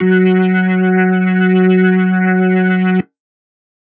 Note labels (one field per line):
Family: organ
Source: electronic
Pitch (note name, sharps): F#3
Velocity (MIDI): 100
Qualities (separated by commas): distorted